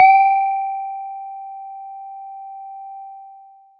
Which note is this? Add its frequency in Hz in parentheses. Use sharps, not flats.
G5 (784 Hz)